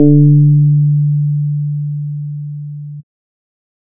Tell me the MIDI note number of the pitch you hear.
50